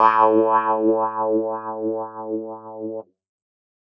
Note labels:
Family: keyboard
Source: electronic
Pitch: A2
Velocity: 127

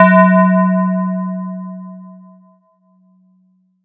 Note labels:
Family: mallet percussion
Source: electronic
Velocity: 100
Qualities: multiphonic

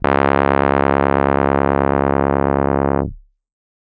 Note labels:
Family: keyboard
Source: electronic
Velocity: 100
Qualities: distorted

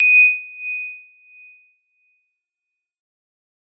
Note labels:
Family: mallet percussion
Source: acoustic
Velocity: 127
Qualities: bright, fast decay, non-linear envelope

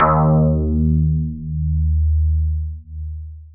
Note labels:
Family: synthesizer lead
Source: synthesizer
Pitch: D#2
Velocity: 50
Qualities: long release

